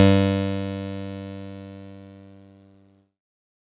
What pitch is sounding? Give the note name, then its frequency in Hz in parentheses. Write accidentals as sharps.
G2 (98 Hz)